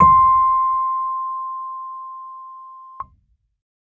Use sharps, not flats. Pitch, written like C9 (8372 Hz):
C6 (1047 Hz)